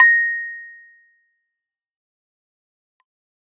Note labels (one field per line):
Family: keyboard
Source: electronic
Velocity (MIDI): 127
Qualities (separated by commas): fast decay